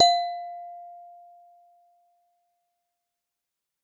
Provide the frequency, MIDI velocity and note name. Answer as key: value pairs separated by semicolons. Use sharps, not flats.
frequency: 698.5 Hz; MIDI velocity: 100; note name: F5